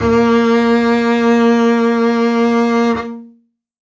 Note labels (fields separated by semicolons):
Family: string; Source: acoustic; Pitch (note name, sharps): A#3; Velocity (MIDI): 127; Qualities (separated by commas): reverb